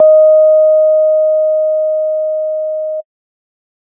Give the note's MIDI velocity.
100